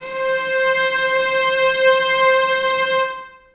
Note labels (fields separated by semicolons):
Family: string; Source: acoustic; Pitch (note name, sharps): C5; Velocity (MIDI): 75; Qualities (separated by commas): reverb